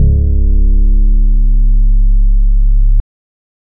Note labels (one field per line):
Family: organ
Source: electronic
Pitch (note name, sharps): C#1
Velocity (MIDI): 127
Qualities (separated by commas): dark